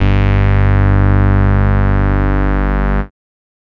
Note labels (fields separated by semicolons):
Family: bass; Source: synthesizer; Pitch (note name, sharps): G1; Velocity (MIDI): 75; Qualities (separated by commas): bright, distorted